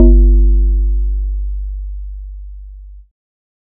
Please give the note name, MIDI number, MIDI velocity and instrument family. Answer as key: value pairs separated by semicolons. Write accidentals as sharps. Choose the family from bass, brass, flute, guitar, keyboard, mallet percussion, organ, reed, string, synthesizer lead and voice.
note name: G1; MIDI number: 31; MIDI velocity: 25; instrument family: bass